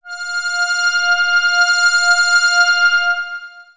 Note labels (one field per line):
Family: synthesizer lead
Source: synthesizer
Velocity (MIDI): 127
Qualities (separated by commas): bright, long release, non-linear envelope